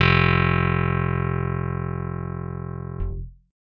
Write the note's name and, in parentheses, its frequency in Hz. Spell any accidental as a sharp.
F1 (43.65 Hz)